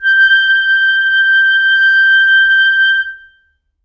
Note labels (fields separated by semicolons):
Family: reed; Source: acoustic; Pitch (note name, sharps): G6; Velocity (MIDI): 75; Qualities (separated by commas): reverb